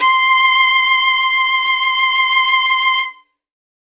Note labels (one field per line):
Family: string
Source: acoustic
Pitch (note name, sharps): C6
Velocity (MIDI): 100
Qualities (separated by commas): bright